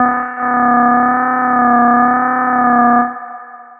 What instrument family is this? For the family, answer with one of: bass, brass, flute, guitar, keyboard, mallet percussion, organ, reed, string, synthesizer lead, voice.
bass